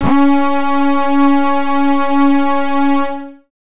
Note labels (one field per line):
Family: bass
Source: synthesizer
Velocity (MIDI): 75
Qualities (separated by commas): distorted